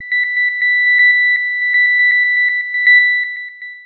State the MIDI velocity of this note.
100